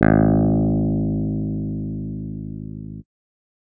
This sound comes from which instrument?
electronic keyboard